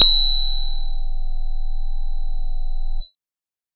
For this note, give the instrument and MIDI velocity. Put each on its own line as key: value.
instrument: synthesizer bass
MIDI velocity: 50